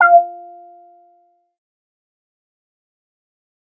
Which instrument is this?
synthesizer bass